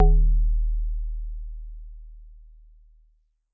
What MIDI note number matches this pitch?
27